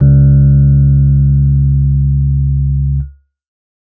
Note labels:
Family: keyboard; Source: electronic; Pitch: C#2; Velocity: 50; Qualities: distorted

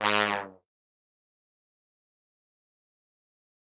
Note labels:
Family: brass; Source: acoustic; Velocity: 25; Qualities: bright, fast decay, percussive, reverb

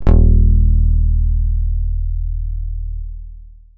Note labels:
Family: guitar; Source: electronic; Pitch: D#1; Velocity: 100; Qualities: long release

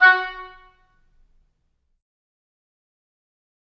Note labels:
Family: reed; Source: acoustic; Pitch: F#4; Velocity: 75; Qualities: fast decay, percussive, reverb

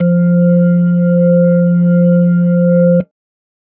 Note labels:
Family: keyboard; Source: electronic; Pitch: F3; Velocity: 75

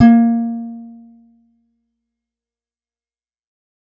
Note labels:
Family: guitar; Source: acoustic; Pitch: A#3; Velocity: 25; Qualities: fast decay

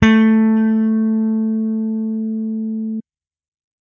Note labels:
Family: bass; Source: electronic; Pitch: A3; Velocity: 127

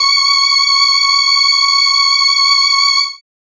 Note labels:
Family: keyboard; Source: synthesizer; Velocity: 127; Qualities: bright

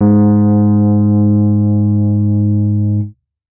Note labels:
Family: keyboard; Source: electronic; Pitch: G#2; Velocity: 100; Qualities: dark, distorted

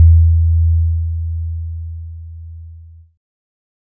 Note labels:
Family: keyboard; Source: electronic; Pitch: E2; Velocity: 25; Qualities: dark

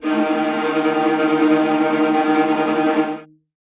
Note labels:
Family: string; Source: acoustic; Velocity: 75; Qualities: non-linear envelope, reverb

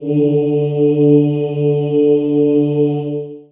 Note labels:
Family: voice; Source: acoustic; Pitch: D3; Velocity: 25; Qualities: dark, long release, reverb

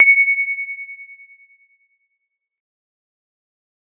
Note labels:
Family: keyboard; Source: electronic; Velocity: 100; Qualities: fast decay

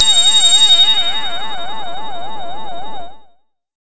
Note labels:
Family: bass; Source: synthesizer; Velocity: 100; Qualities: bright, distorted

